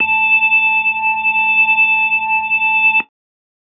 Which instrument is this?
electronic keyboard